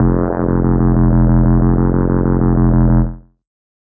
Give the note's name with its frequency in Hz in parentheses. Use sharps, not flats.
F1 (43.65 Hz)